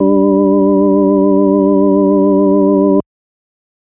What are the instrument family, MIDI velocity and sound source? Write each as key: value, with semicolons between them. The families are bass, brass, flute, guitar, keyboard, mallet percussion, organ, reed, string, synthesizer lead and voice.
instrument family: organ; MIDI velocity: 100; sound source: electronic